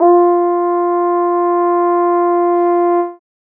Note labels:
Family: brass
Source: acoustic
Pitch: F4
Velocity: 25

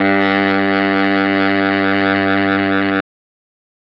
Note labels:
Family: reed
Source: electronic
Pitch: G2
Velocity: 127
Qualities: bright, reverb

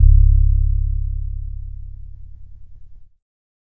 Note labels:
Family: keyboard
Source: electronic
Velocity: 127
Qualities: dark

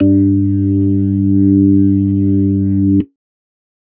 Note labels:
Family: organ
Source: electronic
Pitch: G2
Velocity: 100

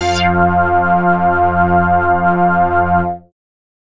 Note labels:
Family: bass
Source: synthesizer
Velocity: 127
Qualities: bright, distorted

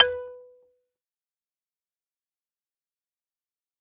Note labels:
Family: mallet percussion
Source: acoustic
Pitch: B4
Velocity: 100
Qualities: fast decay, percussive, reverb

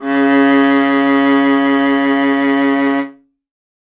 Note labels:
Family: string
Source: acoustic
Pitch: C#3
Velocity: 25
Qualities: reverb

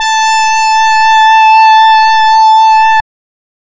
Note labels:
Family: reed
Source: synthesizer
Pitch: A5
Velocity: 75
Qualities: distorted, non-linear envelope

